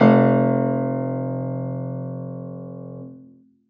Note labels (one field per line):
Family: keyboard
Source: acoustic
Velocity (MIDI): 100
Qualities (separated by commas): reverb